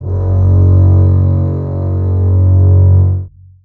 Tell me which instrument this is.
acoustic string instrument